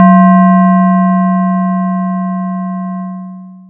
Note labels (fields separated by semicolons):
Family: mallet percussion; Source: acoustic; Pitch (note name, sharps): F#3; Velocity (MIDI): 25; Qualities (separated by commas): distorted, long release